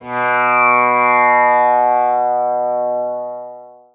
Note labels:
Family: guitar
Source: acoustic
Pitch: B2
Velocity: 127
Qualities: bright, long release, reverb

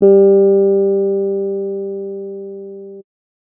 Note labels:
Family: keyboard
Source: electronic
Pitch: G3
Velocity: 50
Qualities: dark

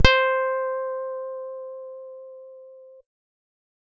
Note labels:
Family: guitar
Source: electronic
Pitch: C5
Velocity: 100

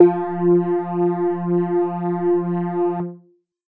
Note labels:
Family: keyboard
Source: electronic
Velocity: 100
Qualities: distorted

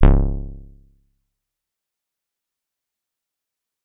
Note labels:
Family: guitar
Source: electronic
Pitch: C#1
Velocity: 75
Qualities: fast decay, percussive

